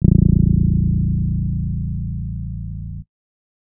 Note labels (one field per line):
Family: keyboard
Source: electronic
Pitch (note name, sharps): A0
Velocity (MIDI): 25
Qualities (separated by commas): dark